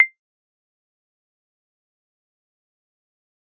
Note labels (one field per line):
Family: mallet percussion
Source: acoustic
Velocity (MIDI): 100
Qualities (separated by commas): dark, fast decay, percussive, reverb